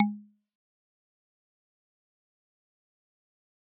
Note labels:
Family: mallet percussion; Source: acoustic; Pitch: G#3; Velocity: 50; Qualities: fast decay, percussive

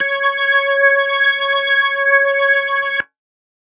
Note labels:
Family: organ; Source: electronic; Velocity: 100

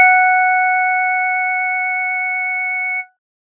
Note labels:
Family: organ; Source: electronic; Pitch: F#5; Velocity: 25

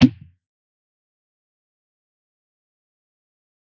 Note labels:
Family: guitar; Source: electronic; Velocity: 25; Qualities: distorted, fast decay, percussive

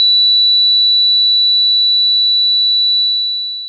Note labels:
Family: synthesizer lead; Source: synthesizer; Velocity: 127; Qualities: bright, long release

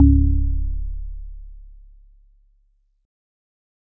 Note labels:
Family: organ; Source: electronic; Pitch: C#1; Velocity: 25

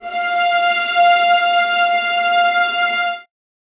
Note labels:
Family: string; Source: acoustic; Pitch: F5; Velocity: 50; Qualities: reverb

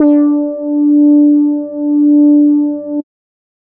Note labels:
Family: bass; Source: synthesizer; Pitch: D4; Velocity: 75; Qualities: dark

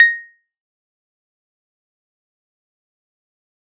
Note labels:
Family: keyboard; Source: electronic; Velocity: 50; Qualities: fast decay, percussive

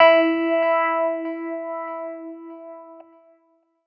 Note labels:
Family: keyboard; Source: electronic; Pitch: E4; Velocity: 75

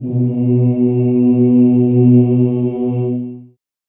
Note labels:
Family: voice; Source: acoustic; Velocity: 75; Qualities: long release, reverb

